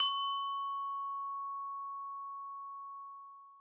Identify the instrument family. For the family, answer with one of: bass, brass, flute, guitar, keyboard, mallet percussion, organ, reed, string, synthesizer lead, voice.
mallet percussion